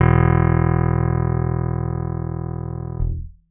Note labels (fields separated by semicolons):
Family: guitar; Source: electronic; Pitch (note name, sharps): E1; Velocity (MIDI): 75; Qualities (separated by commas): reverb